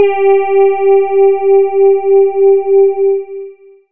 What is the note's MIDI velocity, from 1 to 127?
25